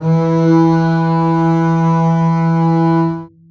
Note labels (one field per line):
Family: string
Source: acoustic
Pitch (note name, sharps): E3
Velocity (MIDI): 50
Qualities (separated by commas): long release, reverb